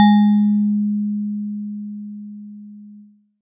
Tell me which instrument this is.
acoustic mallet percussion instrument